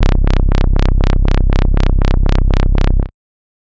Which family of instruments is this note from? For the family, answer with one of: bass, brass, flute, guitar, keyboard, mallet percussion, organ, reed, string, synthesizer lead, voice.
bass